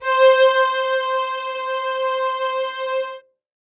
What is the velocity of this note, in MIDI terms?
127